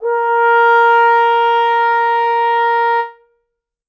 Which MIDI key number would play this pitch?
70